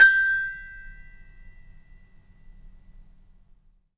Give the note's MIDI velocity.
25